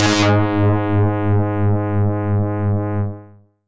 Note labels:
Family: bass; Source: synthesizer; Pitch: G#2; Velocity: 127; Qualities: bright, distorted, tempo-synced

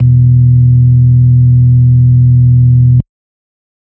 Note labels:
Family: organ; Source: electronic; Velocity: 127; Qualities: dark

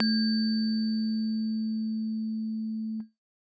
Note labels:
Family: keyboard; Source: acoustic; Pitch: A3; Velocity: 25

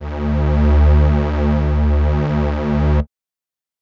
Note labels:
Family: reed; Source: acoustic; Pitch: D2; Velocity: 127

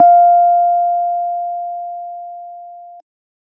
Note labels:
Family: keyboard; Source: electronic; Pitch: F5; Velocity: 50

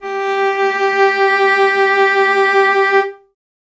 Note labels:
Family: string; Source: acoustic; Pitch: G4; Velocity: 50; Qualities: reverb

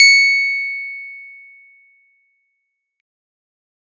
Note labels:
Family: keyboard; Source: electronic; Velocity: 127; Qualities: bright, distorted

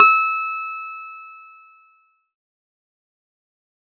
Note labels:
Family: keyboard; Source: electronic; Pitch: E6; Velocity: 50; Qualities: distorted, fast decay

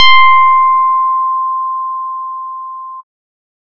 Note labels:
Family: bass; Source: synthesizer; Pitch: C6; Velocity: 50

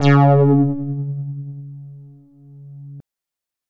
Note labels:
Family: bass; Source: synthesizer; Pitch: C#3; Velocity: 100; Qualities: distorted

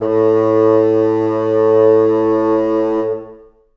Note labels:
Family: reed; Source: acoustic; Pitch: A2; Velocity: 127; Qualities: long release, reverb

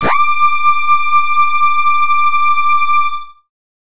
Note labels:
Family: bass; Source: synthesizer; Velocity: 100; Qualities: bright, distorted

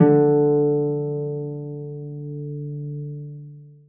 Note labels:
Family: string; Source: acoustic; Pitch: D3; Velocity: 75; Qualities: long release, reverb

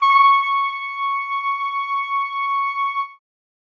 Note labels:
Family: brass; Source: acoustic; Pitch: C#6; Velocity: 50; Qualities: reverb

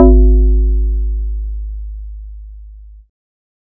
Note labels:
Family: bass; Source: synthesizer; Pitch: G#1; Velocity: 75

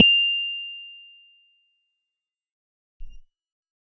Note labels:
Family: keyboard; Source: electronic; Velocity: 100; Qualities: fast decay

